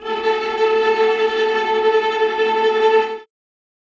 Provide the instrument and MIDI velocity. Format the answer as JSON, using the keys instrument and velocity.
{"instrument": "acoustic string instrument", "velocity": 25}